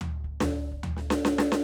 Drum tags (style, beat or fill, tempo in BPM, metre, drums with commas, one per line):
punk
fill
144 BPM
4/4
snare, floor tom, kick